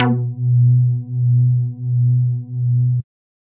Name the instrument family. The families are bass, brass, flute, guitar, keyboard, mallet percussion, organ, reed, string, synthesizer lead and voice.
bass